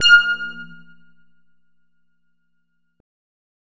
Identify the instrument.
synthesizer bass